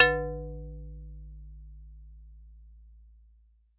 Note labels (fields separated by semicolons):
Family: mallet percussion; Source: acoustic; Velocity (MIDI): 100